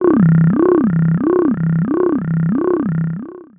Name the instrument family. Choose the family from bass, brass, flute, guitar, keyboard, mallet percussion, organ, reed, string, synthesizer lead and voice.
voice